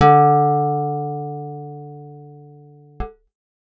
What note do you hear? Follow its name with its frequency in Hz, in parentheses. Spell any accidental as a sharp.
D3 (146.8 Hz)